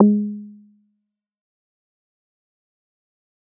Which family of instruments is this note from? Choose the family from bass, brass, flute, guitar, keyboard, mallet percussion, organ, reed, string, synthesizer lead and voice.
bass